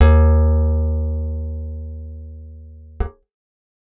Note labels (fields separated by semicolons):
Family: guitar; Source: acoustic; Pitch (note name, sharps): D#2; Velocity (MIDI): 100